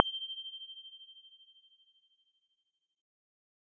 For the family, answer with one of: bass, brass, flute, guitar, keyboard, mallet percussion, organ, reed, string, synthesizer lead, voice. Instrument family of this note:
keyboard